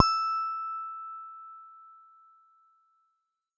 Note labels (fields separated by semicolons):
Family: guitar; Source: electronic; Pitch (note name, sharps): E6; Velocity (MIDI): 75; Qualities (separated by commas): reverb